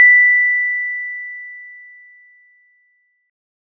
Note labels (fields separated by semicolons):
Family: mallet percussion; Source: acoustic; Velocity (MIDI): 25